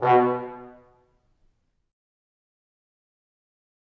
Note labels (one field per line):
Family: brass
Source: acoustic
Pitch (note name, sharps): B2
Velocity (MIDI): 75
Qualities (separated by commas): dark, fast decay, percussive, reverb